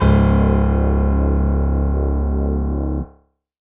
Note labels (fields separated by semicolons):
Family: keyboard; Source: electronic; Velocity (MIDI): 100; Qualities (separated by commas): reverb